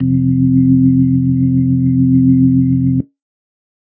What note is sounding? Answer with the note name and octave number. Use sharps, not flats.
F1